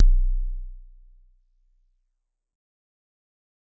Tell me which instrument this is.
acoustic mallet percussion instrument